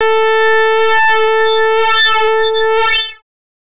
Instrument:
synthesizer bass